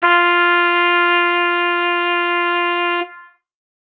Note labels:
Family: brass; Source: acoustic; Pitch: F4; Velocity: 75; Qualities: distorted

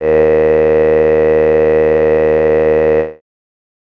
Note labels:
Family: voice; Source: synthesizer; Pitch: D#2; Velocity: 50; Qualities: bright

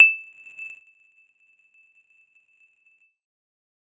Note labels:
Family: mallet percussion; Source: electronic; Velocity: 50; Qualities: bright, non-linear envelope, percussive

